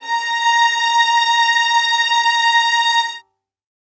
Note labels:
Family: string; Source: acoustic; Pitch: A#5; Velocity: 100; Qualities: reverb

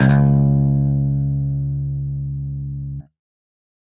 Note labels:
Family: guitar; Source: electronic; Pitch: C#2; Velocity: 127; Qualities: distorted

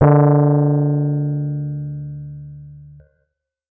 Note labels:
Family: keyboard; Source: electronic; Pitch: D3; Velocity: 75; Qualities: distorted

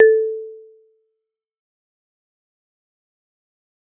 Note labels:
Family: mallet percussion; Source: acoustic; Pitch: A4; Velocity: 100; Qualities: fast decay, percussive

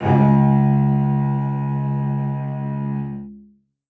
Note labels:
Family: string; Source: acoustic; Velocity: 127; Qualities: reverb

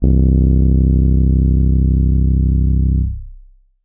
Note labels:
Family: keyboard; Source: electronic; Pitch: C1; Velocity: 100; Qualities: long release

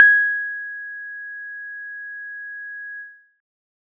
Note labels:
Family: guitar; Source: synthesizer; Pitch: G#6; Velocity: 75

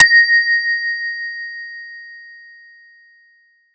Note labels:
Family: mallet percussion; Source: acoustic; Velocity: 50; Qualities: bright, multiphonic

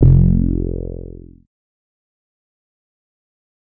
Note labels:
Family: bass; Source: synthesizer; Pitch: F1; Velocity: 75; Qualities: distorted, fast decay

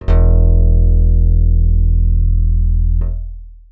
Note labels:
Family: bass; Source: synthesizer; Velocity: 25; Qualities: dark, long release

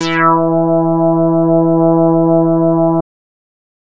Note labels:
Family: bass; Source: synthesizer; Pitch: E3; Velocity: 25; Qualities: distorted

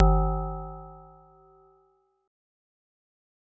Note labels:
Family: mallet percussion; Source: acoustic; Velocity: 127; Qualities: fast decay

